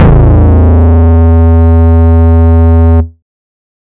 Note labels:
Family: bass; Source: synthesizer; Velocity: 75; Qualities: distorted

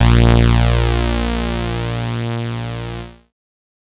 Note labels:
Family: bass; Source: synthesizer; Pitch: A#1; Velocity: 100; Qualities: bright, distorted

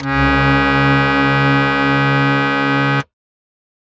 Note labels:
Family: keyboard; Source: acoustic; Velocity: 127

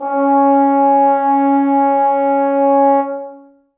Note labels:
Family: brass; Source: acoustic; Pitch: C#4; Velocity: 75; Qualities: dark, long release, reverb

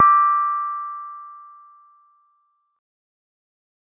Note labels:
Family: mallet percussion; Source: acoustic; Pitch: D6; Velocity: 50; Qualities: reverb

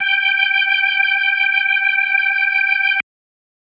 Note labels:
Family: organ; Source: electronic; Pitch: G5; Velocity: 75

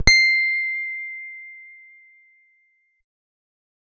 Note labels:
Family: guitar; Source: electronic; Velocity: 100

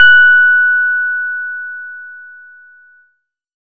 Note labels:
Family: guitar; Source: acoustic; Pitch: F#6; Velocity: 25; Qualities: dark

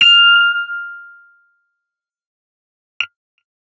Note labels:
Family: guitar; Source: electronic; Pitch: F6; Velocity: 100; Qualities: bright, distorted, fast decay

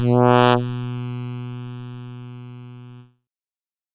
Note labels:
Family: keyboard; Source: synthesizer; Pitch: B2; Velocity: 75; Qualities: bright, distorted

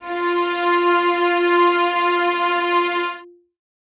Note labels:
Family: string; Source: acoustic; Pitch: F4; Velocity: 50; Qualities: reverb

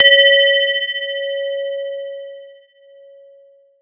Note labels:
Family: mallet percussion; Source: electronic; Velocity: 127; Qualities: long release, multiphonic

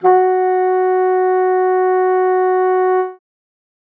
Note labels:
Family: reed; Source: acoustic; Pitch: F#4; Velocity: 25

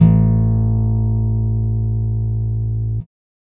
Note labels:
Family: guitar; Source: electronic; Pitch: A1; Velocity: 25

